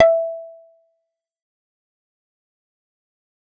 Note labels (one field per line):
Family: bass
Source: synthesizer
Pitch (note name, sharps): E5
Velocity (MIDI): 50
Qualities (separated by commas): fast decay, percussive